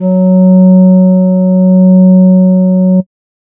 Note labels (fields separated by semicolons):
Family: flute; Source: synthesizer; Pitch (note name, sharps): F#3; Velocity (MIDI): 100; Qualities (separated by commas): dark